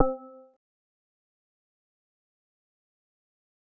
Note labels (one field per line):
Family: mallet percussion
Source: synthesizer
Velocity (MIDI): 25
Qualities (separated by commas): fast decay, multiphonic, percussive